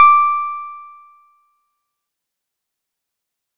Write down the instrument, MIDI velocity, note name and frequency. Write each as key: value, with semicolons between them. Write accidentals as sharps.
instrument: synthesizer guitar; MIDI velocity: 25; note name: D6; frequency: 1175 Hz